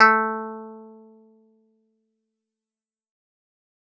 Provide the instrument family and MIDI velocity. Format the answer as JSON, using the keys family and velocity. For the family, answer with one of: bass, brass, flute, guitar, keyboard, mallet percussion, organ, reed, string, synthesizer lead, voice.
{"family": "guitar", "velocity": 25}